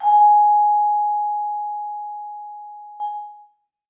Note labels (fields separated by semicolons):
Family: mallet percussion; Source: acoustic; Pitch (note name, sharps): G#5; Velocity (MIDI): 75; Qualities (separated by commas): reverb